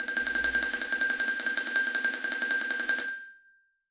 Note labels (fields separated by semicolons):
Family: mallet percussion; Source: acoustic; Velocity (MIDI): 25; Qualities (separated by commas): reverb